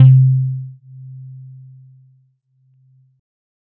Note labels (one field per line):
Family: keyboard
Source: electronic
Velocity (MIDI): 25